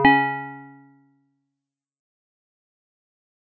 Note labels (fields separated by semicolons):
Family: mallet percussion; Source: acoustic; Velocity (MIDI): 127; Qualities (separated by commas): dark, fast decay, multiphonic, percussive